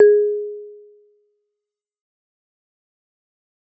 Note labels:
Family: mallet percussion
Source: acoustic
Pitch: G#4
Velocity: 127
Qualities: fast decay

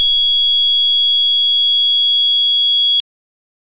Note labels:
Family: organ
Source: electronic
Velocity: 75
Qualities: bright

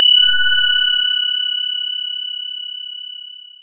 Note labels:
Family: mallet percussion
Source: electronic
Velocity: 75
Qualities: bright, distorted, long release, non-linear envelope

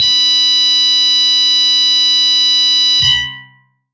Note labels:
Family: guitar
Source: electronic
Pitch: B5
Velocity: 127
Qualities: bright, distorted, long release

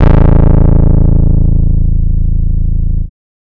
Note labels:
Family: bass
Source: synthesizer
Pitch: A0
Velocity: 50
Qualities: distorted

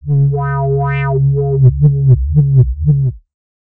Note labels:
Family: bass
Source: synthesizer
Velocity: 50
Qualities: distorted, non-linear envelope

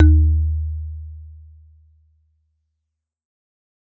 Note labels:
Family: mallet percussion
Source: acoustic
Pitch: D#2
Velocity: 75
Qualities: dark

